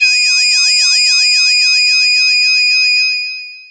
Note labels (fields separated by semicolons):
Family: voice; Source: synthesizer; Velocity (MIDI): 75; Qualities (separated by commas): bright, distorted, long release